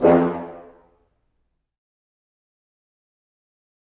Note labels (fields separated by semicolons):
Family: brass; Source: acoustic; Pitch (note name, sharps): F2; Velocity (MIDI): 100; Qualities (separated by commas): fast decay, percussive, reverb